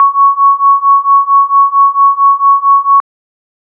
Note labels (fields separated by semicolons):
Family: organ; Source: electronic; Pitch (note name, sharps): C#6; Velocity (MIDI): 25